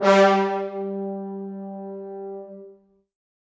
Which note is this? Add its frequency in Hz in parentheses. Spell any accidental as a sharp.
G3 (196 Hz)